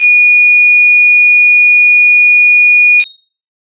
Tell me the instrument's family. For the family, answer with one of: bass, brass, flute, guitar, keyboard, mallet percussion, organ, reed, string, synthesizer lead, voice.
guitar